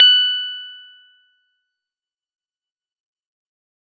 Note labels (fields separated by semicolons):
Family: keyboard; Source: electronic; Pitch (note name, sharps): F#6; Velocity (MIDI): 100; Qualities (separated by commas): fast decay